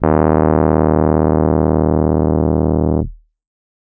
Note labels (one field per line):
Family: keyboard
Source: electronic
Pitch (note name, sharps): D#1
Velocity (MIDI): 50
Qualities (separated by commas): distorted